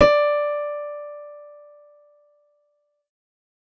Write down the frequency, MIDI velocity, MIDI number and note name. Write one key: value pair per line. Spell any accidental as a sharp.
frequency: 587.3 Hz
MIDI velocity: 127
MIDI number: 74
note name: D5